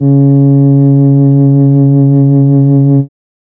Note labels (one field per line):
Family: keyboard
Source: synthesizer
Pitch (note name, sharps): C#3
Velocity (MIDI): 50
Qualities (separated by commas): dark